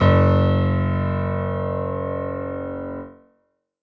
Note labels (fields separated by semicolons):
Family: keyboard; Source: acoustic; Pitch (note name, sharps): F#1; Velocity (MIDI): 127; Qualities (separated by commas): reverb